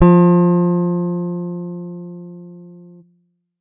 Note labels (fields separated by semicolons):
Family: guitar; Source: electronic; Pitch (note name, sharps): F3; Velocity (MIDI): 25